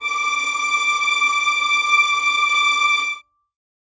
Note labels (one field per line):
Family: string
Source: acoustic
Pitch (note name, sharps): D6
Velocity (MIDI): 50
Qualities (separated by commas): non-linear envelope, reverb